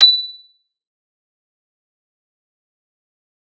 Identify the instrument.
electronic guitar